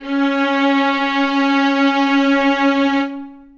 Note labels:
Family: string; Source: acoustic; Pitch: C#4; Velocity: 75; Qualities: long release, reverb

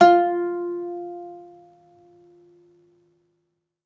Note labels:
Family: guitar; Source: acoustic; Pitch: F4; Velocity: 127; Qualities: reverb

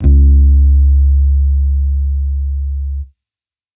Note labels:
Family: bass; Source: electronic; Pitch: C#2; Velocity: 25

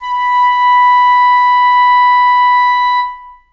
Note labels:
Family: reed; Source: acoustic; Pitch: B5; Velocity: 25; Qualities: reverb

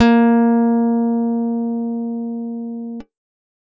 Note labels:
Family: guitar; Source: acoustic; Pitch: A#3; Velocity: 75

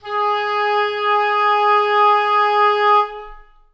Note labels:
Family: reed; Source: acoustic; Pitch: G#4; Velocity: 100; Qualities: long release, reverb

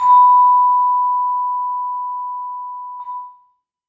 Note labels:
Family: mallet percussion; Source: acoustic; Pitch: B5; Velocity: 127; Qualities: reverb

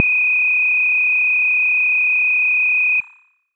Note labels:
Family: bass; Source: synthesizer; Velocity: 100

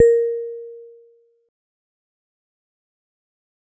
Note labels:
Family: mallet percussion; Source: acoustic; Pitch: A#4; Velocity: 50; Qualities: fast decay

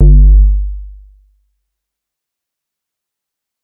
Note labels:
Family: bass; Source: synthesizer; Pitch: G1; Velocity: 100; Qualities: dark, fast decay

